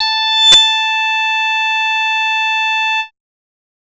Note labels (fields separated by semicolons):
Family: bass; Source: synthesizer; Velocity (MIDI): 50; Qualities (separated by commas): bright, distorted, multiphonic